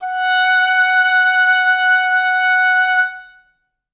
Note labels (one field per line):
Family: reed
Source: acoustic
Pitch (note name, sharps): F#5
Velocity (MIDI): 75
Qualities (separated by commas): reverb